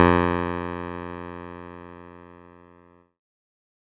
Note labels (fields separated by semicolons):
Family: keyboard; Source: electronic; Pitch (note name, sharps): F2; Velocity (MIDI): 25; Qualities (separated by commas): distorted